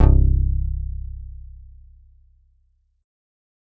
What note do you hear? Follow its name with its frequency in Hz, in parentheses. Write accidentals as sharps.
C1 (32.7 Hz)